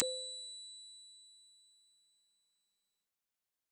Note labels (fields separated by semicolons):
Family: bass; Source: synthesizer; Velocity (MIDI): 75; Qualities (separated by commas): bright